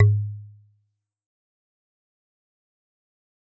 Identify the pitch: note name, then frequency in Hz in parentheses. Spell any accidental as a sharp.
G#2 (103.8 Hz)